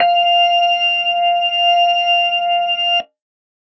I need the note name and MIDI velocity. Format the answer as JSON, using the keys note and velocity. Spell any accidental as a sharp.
{"note": "F5", "velocity": 100}